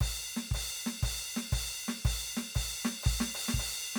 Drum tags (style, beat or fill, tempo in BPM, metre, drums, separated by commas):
rock, beat, 120 BPM, 4/4, crash, snare, kick